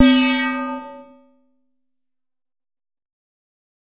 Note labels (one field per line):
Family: bass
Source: synthesizer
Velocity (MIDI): 25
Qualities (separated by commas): bright, distorted